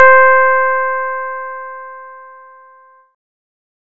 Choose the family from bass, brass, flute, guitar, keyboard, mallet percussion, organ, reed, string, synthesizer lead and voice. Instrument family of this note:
bass